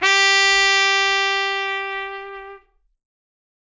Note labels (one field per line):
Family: brass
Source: acoustic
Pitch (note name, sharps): G4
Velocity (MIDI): 127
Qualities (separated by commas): bright